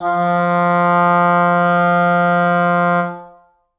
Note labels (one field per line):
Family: reed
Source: acoustic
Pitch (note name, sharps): F3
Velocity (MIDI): 100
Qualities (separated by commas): reverb